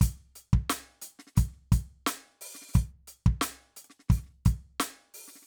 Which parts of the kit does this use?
closed hi-hat, open hi-hat, hi-hat pedal, snare and kick